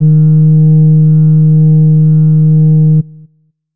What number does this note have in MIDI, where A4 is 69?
51